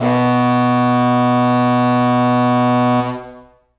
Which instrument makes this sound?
acoustic reed instrument